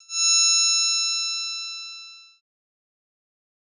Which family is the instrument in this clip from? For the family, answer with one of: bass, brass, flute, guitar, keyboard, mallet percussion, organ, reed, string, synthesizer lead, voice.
bass